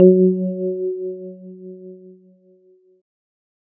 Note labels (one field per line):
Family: keyboard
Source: electronic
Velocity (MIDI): 75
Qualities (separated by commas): dark